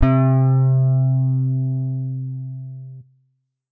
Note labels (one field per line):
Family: guitar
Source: electronic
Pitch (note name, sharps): C3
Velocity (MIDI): 50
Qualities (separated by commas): distorted